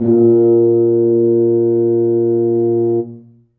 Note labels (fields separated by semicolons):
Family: brass; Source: acoustic; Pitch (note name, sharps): A#2; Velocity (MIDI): 75; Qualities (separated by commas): dark, reverb